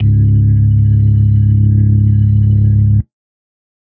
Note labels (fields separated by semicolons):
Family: organ; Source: electronic; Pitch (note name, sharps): C#1; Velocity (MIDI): 127; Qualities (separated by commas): distorted